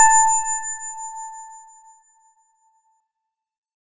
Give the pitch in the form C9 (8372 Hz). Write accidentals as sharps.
A5 (880 Hz)